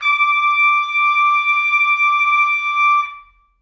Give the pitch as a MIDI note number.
86